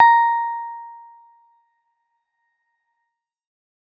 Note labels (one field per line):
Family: keyboard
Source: electronic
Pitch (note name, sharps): A#5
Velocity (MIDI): 75